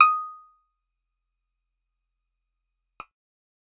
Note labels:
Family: guitar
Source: acoustic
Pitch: D#6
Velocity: 25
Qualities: percussive

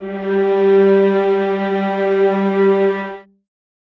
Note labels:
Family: string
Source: acoustic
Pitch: G3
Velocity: 25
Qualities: reverb

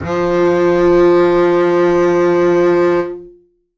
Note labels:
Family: string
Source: acoustic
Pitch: F3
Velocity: 50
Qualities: reverb

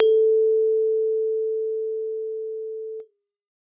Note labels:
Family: keyboard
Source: acoustic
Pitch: A4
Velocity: 50

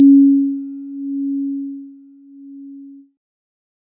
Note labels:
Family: keyboard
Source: electronic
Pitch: C#4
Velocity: 127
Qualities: multiphonic

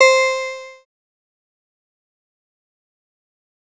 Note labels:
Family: synthesizer lead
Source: synthesizer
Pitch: C5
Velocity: 100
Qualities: distorted, fast decay

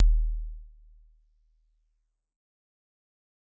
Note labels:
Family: mallet percussion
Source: acoustic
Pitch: D#1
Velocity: 127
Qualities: dark, fast decay

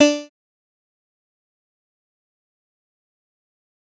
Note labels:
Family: bass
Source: synthesizer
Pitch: D4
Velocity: 127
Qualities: bright, distorted, fast decay, percussive

